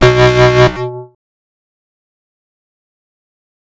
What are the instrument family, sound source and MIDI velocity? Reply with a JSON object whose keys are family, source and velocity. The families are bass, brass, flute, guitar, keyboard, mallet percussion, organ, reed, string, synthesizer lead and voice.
{"family": "bass", "source": "synthesizer", "velocity": 100}